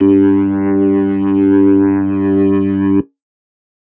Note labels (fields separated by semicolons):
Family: organ; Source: electronic; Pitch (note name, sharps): G2; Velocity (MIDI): 25; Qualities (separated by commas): distorted